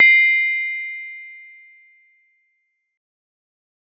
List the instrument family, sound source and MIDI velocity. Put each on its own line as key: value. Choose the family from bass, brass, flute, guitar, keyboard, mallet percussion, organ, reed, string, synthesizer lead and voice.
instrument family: mallet percussion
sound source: acoustic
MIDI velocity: 127